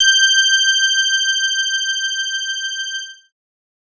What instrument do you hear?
synthesizer bass